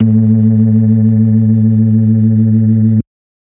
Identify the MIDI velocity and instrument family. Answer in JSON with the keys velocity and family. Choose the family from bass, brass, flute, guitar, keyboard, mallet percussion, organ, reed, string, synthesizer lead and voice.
{"velocity": 75, "family": "organ"}